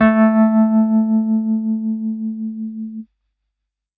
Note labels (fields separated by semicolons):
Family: keyboard; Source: electronic; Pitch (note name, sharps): A3; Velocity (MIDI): 100